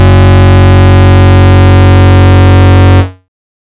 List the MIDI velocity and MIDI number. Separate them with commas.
25, 30